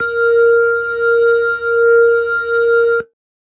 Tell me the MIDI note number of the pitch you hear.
70